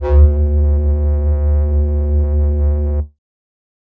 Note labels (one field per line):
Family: flute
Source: synthesizer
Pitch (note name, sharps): D2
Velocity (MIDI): 50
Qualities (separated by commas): distorted